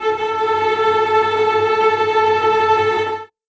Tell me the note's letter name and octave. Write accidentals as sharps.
A4